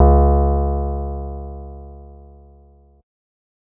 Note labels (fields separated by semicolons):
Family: bass; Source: synthesizer; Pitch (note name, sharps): C#2; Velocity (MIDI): 25